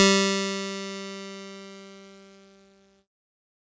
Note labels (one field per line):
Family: keyboard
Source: electronic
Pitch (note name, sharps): G3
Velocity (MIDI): 100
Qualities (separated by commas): bright, distorted